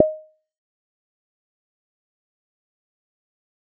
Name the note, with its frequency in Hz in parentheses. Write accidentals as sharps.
D#5 (622.3 Hz)